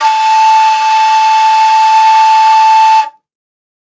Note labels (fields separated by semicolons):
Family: flute; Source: acoustic; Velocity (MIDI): 100